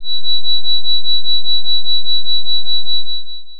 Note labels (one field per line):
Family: organ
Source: electronic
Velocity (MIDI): 100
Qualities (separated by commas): distorted, long release